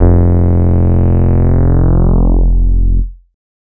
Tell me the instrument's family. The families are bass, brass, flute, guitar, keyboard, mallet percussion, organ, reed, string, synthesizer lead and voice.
bass